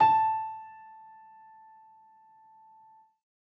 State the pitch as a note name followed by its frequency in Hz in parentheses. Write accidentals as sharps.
A5 (880 Hz)